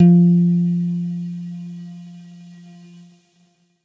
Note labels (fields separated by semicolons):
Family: guitar; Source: electronic; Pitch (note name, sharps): F3; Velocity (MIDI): 100; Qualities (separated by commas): dark